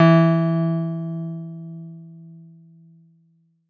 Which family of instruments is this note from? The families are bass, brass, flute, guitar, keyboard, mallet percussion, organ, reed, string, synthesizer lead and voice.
keyboard